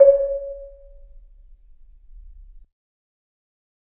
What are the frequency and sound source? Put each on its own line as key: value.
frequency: 554.4 Hz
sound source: acoustic